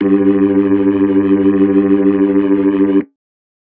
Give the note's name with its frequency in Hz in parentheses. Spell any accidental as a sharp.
G2 (98 Hz)